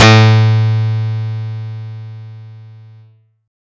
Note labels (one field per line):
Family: guitar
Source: acoustic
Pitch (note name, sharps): A2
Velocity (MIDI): 127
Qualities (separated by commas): bright